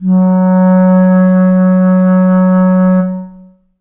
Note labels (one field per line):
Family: reed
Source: acoustic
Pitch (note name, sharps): F#3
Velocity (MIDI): 75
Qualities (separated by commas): dark, long release, reverb